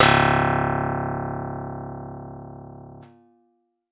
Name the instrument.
synthesizer guitar